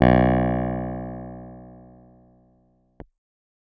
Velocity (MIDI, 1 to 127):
100